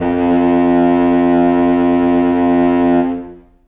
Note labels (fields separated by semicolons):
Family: reed; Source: acoustic; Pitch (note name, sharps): F2; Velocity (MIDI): 75; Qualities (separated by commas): distorted, long release, reverb